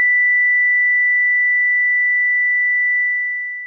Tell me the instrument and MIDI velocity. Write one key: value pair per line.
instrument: synthesizer lead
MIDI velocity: 50